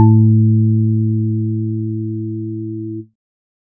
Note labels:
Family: organ; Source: electronic; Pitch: A2; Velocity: 127; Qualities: dark

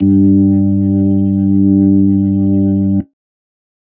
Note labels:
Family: organ; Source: electronic; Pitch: G2; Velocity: 25; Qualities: dark

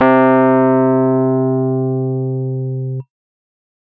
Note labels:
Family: keyboard; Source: electronic; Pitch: C3; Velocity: 100

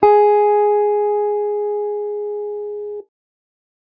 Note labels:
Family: guitar; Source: electronic; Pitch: G#4; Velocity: 75

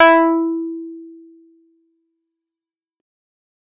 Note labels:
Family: keyboard; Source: electronic; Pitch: E4; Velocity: 100; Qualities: distorted, fast decay

